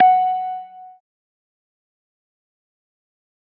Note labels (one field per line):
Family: organ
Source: electronic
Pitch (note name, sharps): F#5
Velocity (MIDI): 75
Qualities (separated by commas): fast decay